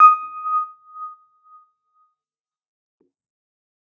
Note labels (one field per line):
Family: keyboard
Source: electronic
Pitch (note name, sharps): D#6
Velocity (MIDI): 100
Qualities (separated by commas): fast decay